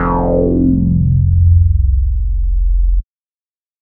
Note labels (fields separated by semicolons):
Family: bass; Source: synthesizer; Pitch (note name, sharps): F0; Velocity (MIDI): 50; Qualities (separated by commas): distorted